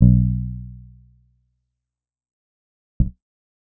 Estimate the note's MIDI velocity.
25